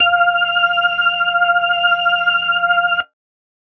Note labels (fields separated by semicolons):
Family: organ; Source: electronic; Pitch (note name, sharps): F5; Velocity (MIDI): 127